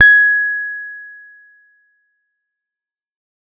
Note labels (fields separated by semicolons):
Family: guitar; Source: electronic; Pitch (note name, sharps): G#6; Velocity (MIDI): 100; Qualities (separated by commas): fast decay